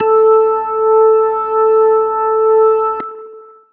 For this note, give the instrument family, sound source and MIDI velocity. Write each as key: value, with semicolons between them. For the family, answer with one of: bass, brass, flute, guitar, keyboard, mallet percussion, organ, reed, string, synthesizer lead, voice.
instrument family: organ; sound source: electronic; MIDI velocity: 25